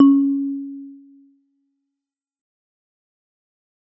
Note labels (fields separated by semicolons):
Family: mallet percussion; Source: acoustic; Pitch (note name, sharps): C#4; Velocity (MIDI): 50; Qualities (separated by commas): dark, fast decay, reverb